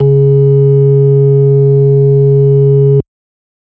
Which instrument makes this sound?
electronic organ